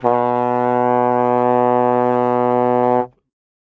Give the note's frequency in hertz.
123.5 Hz